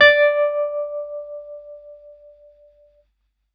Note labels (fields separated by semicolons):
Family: keyboard; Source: electronic; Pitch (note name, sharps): D5; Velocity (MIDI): 100